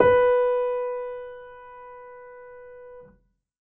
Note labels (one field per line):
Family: keyboard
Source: acoustic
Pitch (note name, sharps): B4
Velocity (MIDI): 25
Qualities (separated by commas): reverb